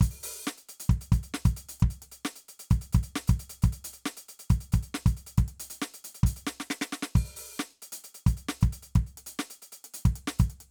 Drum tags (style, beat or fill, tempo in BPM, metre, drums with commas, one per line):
rock
beat
135 BPM
4/4
closed hi-hat, open hi-hat, hi-hat pedal, snare, kick